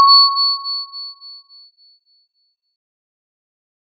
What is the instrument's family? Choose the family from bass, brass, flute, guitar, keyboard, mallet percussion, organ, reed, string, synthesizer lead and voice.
mallet percussion